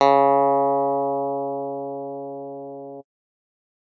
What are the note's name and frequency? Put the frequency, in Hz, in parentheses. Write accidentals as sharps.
C#3 (138.6 Hz)